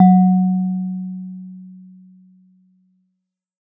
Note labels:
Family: mallet percussion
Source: acoustic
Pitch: F#3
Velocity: 100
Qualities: dark

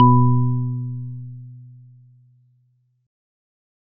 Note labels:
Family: organ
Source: electronic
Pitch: B2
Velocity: 50

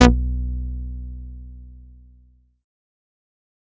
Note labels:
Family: bass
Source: synthesizer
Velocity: 50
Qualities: distorted, fast decay

